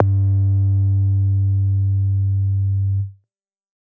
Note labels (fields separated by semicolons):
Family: bass; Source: synthesizer; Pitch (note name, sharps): G2; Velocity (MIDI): 100; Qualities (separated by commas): distorted